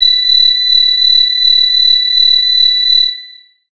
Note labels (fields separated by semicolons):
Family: bass; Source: synthesizer; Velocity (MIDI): 25; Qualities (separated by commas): distorted, long release, multiphonic